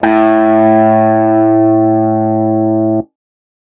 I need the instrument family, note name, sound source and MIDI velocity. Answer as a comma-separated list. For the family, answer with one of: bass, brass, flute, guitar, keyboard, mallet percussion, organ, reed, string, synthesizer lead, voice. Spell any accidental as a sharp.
guitar, A2, electronic, 100